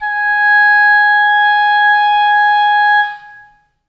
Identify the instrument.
acoustic reed instrument